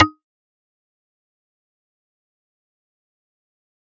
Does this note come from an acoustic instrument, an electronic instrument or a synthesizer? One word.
electronic